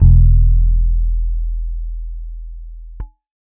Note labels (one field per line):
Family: keyboard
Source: electronic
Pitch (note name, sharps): E1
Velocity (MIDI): 50